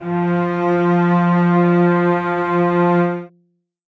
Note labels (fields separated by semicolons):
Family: string; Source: acoustic; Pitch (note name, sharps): F3; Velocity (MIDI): 50; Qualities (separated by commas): reverb